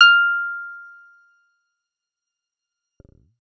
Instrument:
synthesizer bass